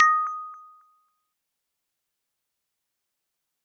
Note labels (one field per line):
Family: mallet percussion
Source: acoustic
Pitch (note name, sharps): D#6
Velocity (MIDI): 75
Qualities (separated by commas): fast decay, percussive